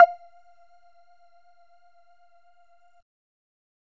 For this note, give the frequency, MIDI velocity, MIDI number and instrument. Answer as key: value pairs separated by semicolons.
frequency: 698.5 Hz; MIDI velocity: 25; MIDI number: 77; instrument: synthesizer bass